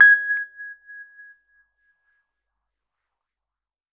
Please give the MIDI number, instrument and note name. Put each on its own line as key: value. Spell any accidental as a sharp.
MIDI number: 92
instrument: electronic keyboard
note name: G#6